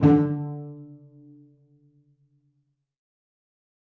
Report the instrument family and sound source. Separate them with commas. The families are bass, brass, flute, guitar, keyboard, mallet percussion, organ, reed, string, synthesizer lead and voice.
string, acoustic